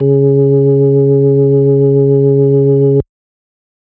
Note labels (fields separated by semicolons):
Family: organ; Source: electronic; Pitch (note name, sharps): C#3; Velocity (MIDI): 127